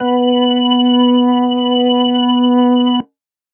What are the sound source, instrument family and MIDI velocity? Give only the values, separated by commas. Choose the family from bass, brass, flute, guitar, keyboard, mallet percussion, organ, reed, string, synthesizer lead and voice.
electronic, organ, 127